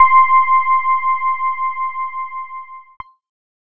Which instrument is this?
electronic keyboard